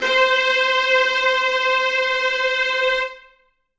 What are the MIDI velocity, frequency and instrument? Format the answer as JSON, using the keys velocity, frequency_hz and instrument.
{"velocity": 127, "frequency_hz": 523.3, "instrument": "acoustic string instrument"}